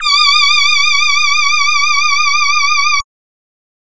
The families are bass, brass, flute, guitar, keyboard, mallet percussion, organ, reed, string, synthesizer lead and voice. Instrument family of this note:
voice